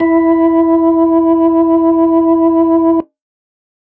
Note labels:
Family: organ; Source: electronic; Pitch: E4; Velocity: 127

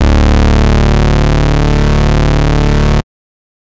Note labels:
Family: bass; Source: synthesizer; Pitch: D1; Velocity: 50; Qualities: bright, distorted

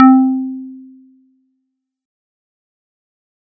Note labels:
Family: mallet percussion; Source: acoustic; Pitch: C4; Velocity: 100; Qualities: fast decay

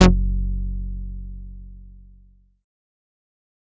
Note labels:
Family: bass; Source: synthesizer; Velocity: 75; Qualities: distorted, fast decay

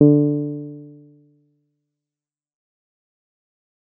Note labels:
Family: bass; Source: synthesizer; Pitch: D3; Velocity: 75; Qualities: dark, fast decay

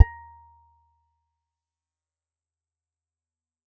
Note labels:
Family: guitar; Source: acoustic; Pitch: A#5; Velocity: 100; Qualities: fast decay, percussive

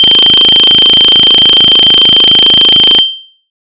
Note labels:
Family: bass; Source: synthesizer; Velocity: 127; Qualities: bright

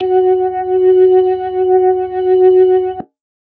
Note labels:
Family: organ; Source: electronic; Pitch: F#4; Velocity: 50

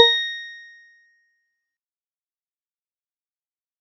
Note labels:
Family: mallet percussion; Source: acoustic; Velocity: 100; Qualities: fast decay, percussive

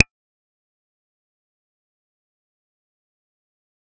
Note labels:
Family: bass; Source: synthesizer; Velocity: 75; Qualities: fast decay, percussive

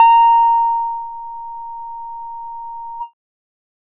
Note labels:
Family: bass; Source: synthesizer; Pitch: A#5; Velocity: 100; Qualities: distorted

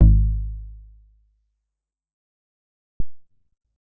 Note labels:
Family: bass; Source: synthesizer; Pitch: G#1; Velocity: 25; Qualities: dark, fast decay

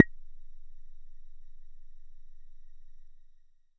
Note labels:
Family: bass; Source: synthesizer; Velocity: 50

